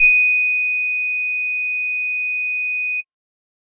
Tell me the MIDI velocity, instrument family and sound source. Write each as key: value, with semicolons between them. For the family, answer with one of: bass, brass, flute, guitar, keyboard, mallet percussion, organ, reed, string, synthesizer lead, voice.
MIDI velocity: 25; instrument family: bass; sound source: synthesizer